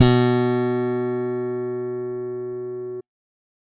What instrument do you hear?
electronic bass